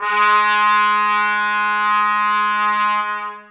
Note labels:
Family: brass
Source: acoustic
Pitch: G#3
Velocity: 127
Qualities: bright, long release, reverb

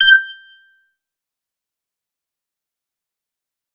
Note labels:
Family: bass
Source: synthesizer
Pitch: G6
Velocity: 127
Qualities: distorted, fast decay, percussive

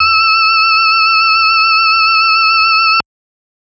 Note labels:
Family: organ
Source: electronic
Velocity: 25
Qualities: bright, multiphonic

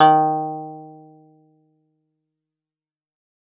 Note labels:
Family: guitar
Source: acoustic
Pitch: D#3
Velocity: 75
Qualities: fast decay, reverb

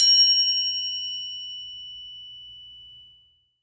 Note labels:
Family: mallet percussion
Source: acoustic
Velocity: 127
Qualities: bright, reverb

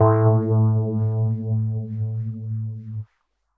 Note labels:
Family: keyboard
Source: electronic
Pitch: A2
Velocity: 75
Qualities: distorted, non-linear envelope

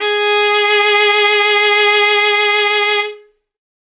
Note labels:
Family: string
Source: acoustic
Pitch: G#4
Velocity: 75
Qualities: bright, reverb

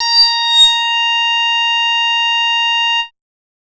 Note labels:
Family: bass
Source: synthesizer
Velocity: 75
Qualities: bright, distorted, multiphonic

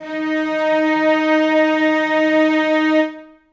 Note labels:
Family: string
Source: acoustic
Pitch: D#4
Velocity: 75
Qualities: reverb

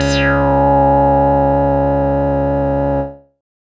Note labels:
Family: bass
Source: synthesizer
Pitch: C#2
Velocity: 100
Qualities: bright, distorted, non-linear envelope

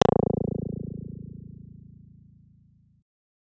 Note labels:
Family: guitar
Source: electronic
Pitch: A0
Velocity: 127

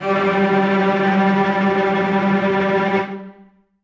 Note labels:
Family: string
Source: acoustic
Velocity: 127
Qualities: non-linear envelope, reverb

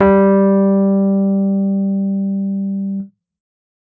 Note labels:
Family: keyboard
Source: electronic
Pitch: G3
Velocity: 100

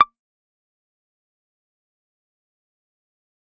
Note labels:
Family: guitar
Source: electronic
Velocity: 100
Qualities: fast decay, percussive

